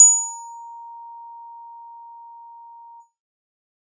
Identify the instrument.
acoustic keyboard